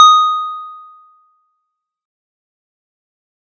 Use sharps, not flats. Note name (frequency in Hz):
D#6 (1245 Hz)